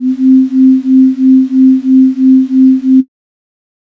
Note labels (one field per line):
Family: flute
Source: synthesizer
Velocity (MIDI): 25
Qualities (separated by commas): dark